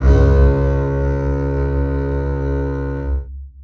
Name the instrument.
acoustic string instrument